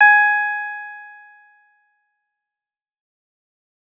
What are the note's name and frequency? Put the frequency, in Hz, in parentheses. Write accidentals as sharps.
G#5 (830.6 Hz)